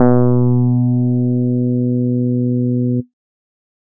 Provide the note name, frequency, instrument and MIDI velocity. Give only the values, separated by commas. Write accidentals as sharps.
B2, 123.5 Hz, synthesizer bass, 127